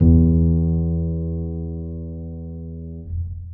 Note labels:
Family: keyboard; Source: acoustic; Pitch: E2; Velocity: 25; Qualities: dark, reverb

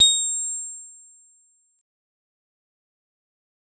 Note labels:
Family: mallet percussion; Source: acoustic; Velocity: 50; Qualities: bright, fast decay

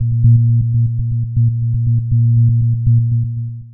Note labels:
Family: synthesizer lead; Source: synthesizer; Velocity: 75; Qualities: dark, long release, tempo-synced

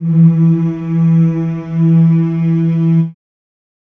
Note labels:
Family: voice; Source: acoustic; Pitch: E3; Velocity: 100; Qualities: dark, reverb

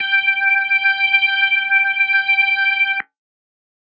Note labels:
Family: organ; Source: electronic; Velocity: 50

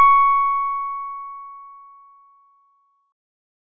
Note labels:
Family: organ; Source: electronic; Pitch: C#6; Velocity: 75; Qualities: bright

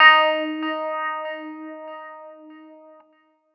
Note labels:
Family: keyboard; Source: electronic; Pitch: D#4; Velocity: 75

